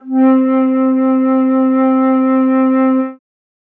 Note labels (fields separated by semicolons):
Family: flute; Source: acoustic; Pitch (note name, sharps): C4; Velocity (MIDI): 25